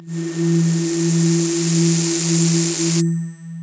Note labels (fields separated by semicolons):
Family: voice; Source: synthesizer; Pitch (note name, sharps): E3; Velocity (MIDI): 127; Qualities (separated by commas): distorted, long release